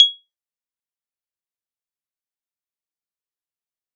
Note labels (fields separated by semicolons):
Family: keyboard; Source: electronic; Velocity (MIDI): 25; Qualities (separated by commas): fast decay, percussive